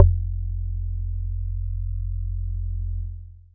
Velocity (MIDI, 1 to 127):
75